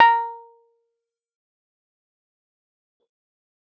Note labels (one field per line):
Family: keyboard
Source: electronic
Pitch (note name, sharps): A#5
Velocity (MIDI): 100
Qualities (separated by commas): fast decay, percussive